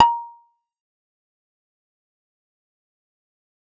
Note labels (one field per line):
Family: bass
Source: synthesizer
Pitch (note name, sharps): A#5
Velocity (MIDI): 50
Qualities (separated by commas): fast decay, percussive